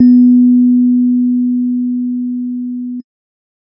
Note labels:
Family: keyboard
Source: electronic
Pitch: B3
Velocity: 50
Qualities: dark

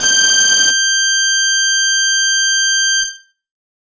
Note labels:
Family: guitar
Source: electronic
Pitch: G6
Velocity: 100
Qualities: distorted

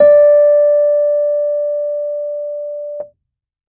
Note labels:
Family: keyboard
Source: electronic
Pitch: D5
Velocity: 75

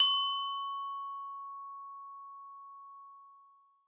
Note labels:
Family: mallet percussion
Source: acoustic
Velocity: 100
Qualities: reverb

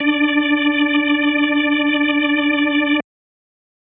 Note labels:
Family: organ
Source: electronic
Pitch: D4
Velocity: 127

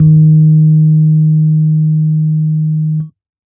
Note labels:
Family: keyboard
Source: electronic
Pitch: D#3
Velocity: 50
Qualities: dark

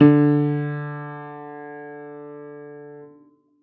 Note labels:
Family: keyboard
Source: acoustic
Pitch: D3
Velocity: 127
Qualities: reverb

